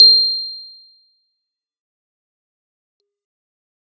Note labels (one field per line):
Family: keyboard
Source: acoustic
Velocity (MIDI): 75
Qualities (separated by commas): bright, fast decay, percussive